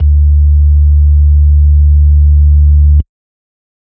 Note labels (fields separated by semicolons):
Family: organ; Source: electronic; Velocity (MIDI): 100; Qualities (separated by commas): dark